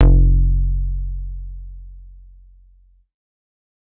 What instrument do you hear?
synthesizer bass